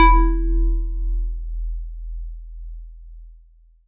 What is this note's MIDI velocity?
127